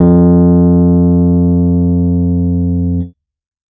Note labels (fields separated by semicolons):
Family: keyboard; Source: electronic; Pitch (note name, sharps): F2; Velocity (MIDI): 100; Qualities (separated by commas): distorted